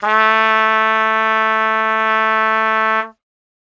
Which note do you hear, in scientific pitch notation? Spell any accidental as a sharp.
A3